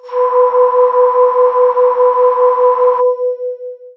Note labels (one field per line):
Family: voice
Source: synthesizer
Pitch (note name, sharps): B4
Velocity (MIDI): 127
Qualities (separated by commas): distorted, long release